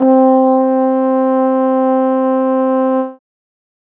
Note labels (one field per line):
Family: brass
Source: acoustic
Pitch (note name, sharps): C4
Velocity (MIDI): 50